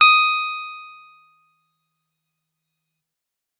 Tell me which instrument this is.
electronic guitar